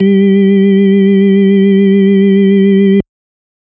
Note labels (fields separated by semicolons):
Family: organ; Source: electronic; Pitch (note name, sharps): G3; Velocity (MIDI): 50